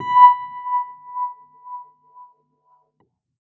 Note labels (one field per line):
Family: keyboard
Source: electronic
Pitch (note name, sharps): B5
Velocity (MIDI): 25